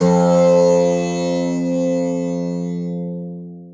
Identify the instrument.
acoustic guitar